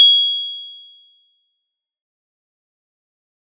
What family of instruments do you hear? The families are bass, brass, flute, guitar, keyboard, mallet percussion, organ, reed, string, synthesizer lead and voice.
mallet percussion